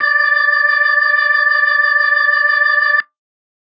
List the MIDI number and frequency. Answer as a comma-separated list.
74, 587.3 Hz